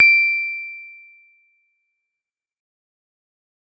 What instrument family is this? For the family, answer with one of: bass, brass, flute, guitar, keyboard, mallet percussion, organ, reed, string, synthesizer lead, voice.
keyboard